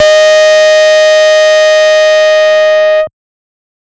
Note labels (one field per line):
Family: bass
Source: synthesizer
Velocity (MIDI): 50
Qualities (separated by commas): bright, distorted, multiphonic